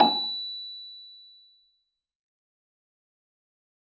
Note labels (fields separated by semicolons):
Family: mallet percussion; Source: acoustic; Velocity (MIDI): 25; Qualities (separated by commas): fast decay, reverb